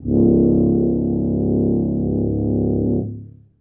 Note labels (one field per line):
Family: brass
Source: acoustic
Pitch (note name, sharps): C#1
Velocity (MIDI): 50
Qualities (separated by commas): dark, reverb